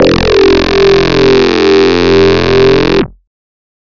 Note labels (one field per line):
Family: bass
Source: synthesizer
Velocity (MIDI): 127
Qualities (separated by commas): bright, distorted